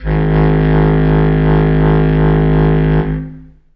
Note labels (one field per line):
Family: reed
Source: acoustic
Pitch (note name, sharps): G#1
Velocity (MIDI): 50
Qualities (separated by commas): long release, reverb